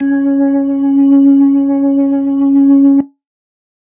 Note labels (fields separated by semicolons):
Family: organ; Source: electronic; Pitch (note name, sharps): C#4; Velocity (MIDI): 25